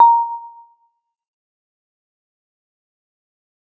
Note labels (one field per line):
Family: mallet percussion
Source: acoustic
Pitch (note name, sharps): A#5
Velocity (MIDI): 50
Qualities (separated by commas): fast decay, percussive, reverb